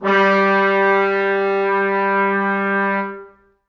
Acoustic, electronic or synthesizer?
acoustic